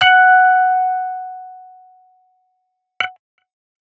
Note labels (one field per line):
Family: guitar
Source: electronic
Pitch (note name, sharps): F#5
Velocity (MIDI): 75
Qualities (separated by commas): distorted